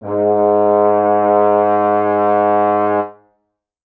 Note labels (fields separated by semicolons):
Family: brass; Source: acoustic; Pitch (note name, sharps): G#2; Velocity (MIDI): 100; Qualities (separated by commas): reverb